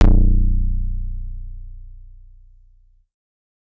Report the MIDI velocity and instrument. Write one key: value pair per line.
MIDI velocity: 127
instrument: synthesizer bass